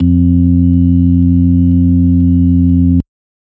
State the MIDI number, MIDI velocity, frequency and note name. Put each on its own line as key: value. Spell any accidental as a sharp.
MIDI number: 41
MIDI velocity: 50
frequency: 87.31 Hz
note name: F2